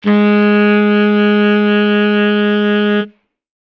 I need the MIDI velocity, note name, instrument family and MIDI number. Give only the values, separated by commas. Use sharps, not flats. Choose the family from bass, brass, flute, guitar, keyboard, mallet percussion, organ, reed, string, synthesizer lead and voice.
50, G#3, reed, 56